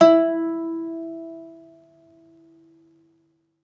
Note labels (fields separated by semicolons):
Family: guitar; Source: acoustic; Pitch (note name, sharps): E4; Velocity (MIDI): 25; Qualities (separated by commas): reverb